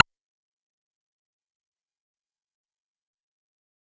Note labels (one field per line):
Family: bass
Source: synthesizer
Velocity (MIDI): 100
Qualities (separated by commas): distorted, fast decay, percussive